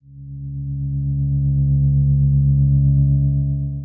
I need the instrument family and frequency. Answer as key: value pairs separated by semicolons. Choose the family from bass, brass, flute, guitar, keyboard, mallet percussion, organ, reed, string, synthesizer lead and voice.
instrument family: guitar; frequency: 69.3 Hz